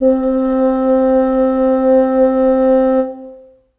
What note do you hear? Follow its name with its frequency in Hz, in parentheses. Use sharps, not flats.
C4 (261.6 Hz)